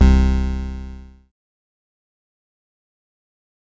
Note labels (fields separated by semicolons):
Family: bass; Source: synthesizer; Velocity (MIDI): 100; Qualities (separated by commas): bright, distorted, fast decay